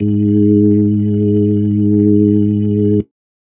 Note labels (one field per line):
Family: organ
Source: electronic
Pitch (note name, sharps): G#2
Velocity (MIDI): 75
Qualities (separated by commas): dark